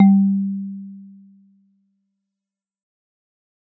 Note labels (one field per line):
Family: mallet percussion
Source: acoustic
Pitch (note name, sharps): G3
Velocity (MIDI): 50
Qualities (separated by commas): fast decay